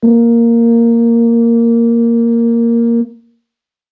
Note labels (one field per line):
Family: brass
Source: acoustic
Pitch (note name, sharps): A#3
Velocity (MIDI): 25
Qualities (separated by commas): dark